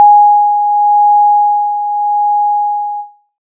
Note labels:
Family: synthesizer lead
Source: synthesizer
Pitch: G#5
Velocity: 25

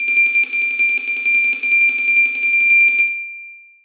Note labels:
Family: mallet percussion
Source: acoustic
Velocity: 25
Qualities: long release, reverb

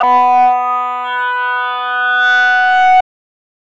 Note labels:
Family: voice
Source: synthesizer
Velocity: 127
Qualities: bright, distorted

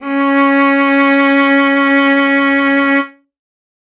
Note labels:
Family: string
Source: acoustic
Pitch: C#4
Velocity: 25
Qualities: reverb

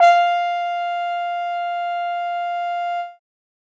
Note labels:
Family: brass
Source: acoustic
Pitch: F5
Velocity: 75

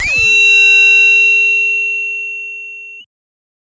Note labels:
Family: bass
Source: synthesizer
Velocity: 127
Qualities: bright, distorted, multiphonic

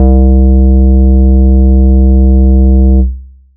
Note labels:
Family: bass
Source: synthesizer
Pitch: C2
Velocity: 75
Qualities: long release

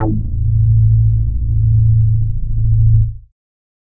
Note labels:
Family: bass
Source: synthesizer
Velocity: 50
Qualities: distorted

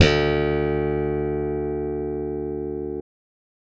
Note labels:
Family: bass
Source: electronic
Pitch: D2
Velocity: 127

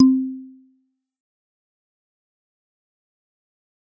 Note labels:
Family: mallet percussion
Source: acoustic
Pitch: C4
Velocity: 25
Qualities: dark, fast decay, percussive

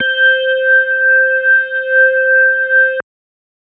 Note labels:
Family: organ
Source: electronic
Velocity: 100

